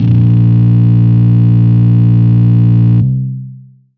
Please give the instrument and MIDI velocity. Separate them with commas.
electronic guitar, 127